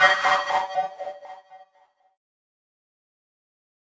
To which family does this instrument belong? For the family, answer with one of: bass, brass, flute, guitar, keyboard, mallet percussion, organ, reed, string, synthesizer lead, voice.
keyboard